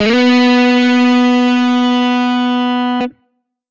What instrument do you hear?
electronic guitar